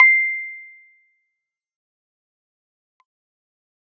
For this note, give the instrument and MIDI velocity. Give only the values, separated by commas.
electronic keyboard, 100